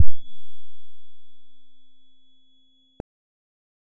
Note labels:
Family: bass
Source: synthesizer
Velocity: 25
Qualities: dark, distorted, non-linear envelope

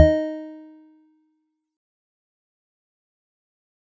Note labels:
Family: mallet percussion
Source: acoustic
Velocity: 100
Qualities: fast decay, percussive

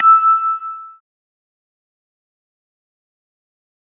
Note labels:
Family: organ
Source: electronic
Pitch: E6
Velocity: 75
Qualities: fast decay

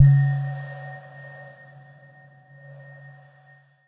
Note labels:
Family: mallet percussion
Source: electronic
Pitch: C#3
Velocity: 50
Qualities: non-linear envelope

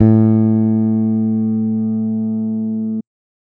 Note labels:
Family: bass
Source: electronic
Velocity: 75

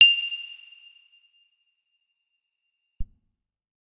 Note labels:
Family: guitar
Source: electronic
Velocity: 75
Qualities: bright, percussive, reverb

